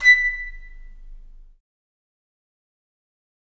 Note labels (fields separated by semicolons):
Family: flute; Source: acoustic; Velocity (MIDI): 25; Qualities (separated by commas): fast decay, reverb